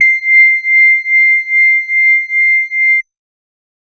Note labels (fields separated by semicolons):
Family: organ; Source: electronic; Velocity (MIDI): 25; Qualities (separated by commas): distorted